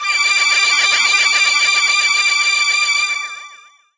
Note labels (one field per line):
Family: voice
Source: synthesizer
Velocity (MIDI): 127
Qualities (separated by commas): bright, distorted, long release